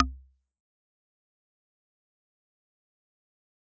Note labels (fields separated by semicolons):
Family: mallet percussion; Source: acoustic; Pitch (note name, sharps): C2; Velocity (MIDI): 100; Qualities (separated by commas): fast decay, percussive